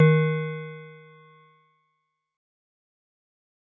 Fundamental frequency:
155.6 Hz